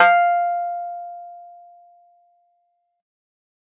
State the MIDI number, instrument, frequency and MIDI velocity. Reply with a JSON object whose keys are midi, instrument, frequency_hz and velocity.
{"midi": 77, "instrument": "electronic keyboard", "frequency_hz": 698.5, "velocity": 127}